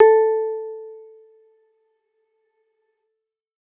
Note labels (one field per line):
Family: keyboard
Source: electronic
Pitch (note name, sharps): A4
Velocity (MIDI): 100